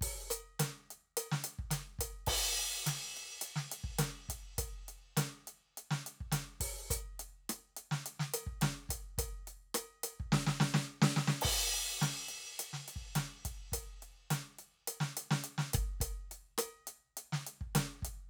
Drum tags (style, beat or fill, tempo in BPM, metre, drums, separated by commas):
rock, beat, 105 BPM, 4/4, crash, closed hi-hat, open hi-hat, hi-hat pedal, snare, cross-stick, kick